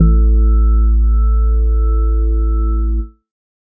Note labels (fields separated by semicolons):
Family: organ; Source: electronic; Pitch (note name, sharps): A1; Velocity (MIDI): 25; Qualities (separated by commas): dark